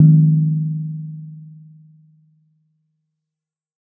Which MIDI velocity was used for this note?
100